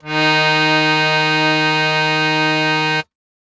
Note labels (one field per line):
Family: keyboard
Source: acoustic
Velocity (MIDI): 25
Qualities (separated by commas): bright